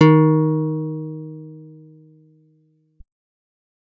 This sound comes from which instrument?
acoustic guitar